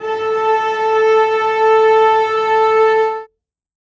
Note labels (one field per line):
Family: string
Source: acoustic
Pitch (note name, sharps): A4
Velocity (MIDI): 25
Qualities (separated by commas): reverb